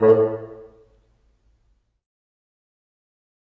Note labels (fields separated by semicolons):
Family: reed; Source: acoustic; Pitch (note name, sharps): A2; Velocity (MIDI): 25; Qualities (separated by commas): fast decay, percussive, reverb